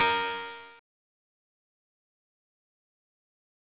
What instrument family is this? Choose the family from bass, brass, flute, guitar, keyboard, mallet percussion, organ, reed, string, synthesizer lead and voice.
guitar